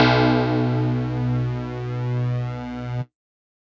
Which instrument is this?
electronic mallet percussion instrument